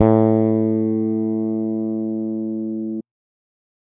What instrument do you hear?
electronic bass